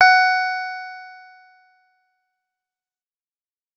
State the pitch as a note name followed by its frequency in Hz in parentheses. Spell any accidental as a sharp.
F#5 (740 Hz)